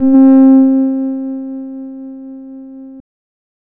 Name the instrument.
synthesizer bass